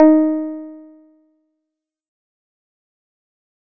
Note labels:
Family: guitar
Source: synthesizer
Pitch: D#4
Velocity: 127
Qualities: dark, fast decay

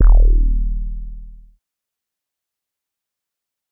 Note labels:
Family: bass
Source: synthesizer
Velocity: 25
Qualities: distorted, fast decay

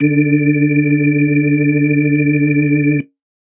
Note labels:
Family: organ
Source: electronic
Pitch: D3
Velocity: 75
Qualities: reverb

